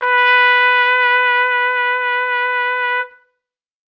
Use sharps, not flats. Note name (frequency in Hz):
B4 (493.9 Hz)